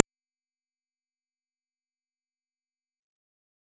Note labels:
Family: bass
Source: synthesizer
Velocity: 50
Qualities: fast decay, percussive

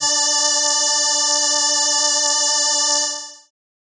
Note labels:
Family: keyboard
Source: synthesizer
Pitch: D4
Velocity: 75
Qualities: bright

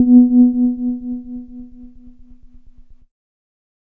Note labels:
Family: keyboard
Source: electronic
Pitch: B3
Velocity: 25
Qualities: dark

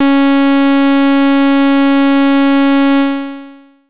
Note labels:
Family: bass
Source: synthesizer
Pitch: C#4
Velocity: 25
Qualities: bright, distorted, long release

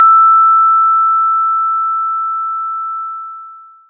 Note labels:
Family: mallet percussion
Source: acoustic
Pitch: E6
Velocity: 25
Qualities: bright, distorted, long release

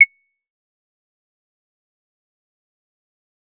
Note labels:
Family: bass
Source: synthesizer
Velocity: 127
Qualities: fast decay, percussive

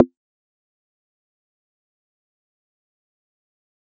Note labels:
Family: mallet percussion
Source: acoustic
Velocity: 50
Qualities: fast decay, percussive

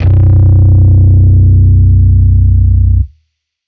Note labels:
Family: bass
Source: electronic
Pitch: B0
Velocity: 100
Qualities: distorted

